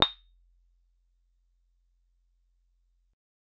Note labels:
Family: guitar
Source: acoustic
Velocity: 50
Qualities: percussive

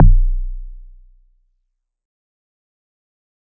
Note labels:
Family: mallet percussion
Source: acoustic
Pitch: B0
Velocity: 75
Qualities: fast decay

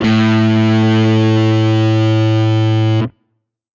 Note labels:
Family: guitar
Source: electronic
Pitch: A2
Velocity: 75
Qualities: bright, distorted

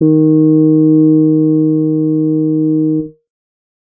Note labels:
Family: guitar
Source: electronic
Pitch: D#3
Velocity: 25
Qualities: reverb

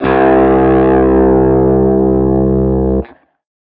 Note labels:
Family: guitar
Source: electronic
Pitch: C2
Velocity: 100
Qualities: distorted

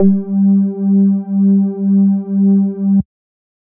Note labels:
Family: bass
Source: synthesizer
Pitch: G3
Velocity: 50

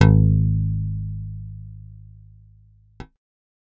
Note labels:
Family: bass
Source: synthesizer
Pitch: G#1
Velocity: 127

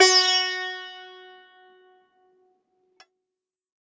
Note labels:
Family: guitar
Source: acoustic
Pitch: F#4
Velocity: 100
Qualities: bright, multiphonic, reverb

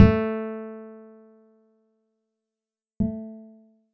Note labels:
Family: guitar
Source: acoustic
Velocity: 75

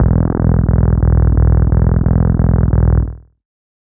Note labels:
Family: bass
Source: synthesizer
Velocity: 100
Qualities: distorted, tempo-synced

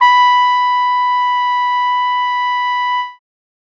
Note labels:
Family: brass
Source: acoustic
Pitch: B5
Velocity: 25

